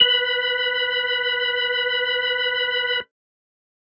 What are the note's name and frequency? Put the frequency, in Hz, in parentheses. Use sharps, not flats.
B4 (493.9 Hz)